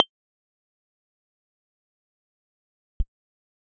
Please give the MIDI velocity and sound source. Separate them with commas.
25, electronic